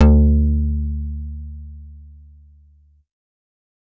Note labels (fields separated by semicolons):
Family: bass; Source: synthesizer; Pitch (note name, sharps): D2; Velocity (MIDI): 100